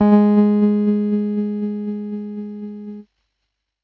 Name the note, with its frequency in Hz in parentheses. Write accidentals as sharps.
G#3 (207.7 Hz)